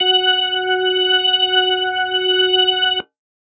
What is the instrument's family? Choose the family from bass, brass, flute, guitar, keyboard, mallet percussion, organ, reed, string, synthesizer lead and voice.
organ